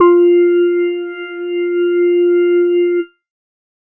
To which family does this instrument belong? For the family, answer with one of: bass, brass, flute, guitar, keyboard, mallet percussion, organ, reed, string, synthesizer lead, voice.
organ